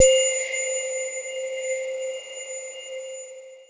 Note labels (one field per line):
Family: mallet percussion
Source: electronic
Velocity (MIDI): 100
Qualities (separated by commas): bright, long release, non-linear envelope